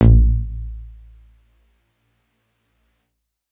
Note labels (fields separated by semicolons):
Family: keyboard; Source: electronic; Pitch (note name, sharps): A1; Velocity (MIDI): 100